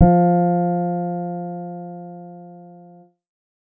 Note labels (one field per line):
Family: keyboard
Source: synthesizer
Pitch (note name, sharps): F3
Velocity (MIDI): 25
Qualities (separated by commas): dark